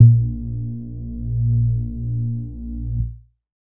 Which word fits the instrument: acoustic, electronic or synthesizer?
electronic